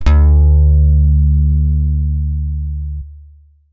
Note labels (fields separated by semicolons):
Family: guitar; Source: electronic; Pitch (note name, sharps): D2; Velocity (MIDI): 127; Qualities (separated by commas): long release